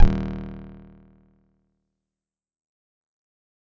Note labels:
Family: guitar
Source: acoustic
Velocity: 127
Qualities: percussive

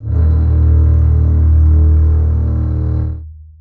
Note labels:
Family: string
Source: acoustic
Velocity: 25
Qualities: long release, reverb

